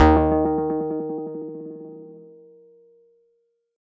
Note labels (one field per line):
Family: guitar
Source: electronic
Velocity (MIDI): 127